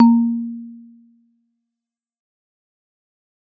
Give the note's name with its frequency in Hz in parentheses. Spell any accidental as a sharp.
A#3 (233.1 Hz)